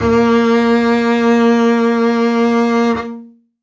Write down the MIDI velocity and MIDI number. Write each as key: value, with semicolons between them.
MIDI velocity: 127; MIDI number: 58